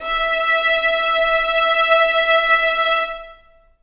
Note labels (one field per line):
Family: string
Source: acoustic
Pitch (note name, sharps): E5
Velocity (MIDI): 50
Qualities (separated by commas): reverb